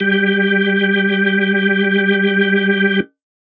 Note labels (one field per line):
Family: organ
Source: electronic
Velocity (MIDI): 50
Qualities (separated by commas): reverb